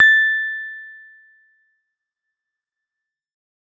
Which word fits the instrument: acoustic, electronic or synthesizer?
electronic